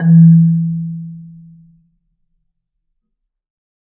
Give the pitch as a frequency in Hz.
164.8 Hz